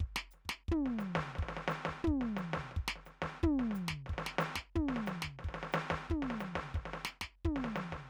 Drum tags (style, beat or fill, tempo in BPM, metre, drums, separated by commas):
samba, beat, 89 BPM, 4/4, hi-hat pedal, snare, floor tom, kick